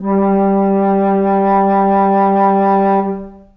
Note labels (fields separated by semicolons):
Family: flute; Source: acoustic; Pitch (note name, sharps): G3; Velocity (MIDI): 75; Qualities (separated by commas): long release, reverb